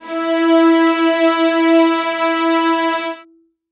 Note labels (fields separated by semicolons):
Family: string; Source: acoustic; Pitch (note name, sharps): E4; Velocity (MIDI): 127; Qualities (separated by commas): reverb